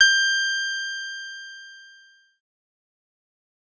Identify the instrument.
synthesizer bass